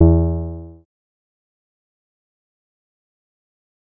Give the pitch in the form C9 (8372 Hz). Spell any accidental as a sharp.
E2 (82.41 Hz)